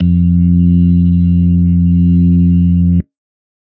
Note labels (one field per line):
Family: organ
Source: electronic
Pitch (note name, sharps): F2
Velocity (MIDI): 100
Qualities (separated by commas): dark